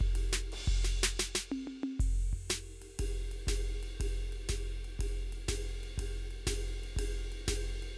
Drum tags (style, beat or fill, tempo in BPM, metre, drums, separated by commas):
rock, beat, 120 BPM, 4/4, crash, ride, snare, high tom, kick